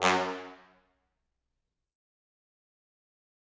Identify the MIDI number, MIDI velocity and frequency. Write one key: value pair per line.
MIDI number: 42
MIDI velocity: 127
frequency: 92.5 Hz